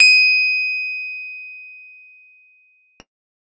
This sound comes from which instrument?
electronic keyboard